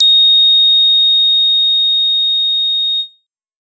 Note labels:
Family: bass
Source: synthesizer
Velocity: 25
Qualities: bright, distorted

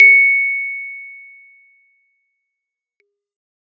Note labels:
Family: keyboard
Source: acoustic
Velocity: 75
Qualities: fast decay

